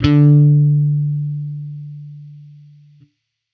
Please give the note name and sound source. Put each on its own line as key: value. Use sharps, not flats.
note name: D3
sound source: electronic